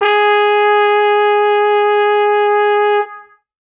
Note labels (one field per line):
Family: brass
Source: acoustic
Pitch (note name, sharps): G#4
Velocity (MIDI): 100